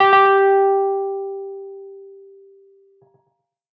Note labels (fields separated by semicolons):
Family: keyboard; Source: electronic; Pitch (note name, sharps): G4; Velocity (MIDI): 127; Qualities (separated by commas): tempo-synced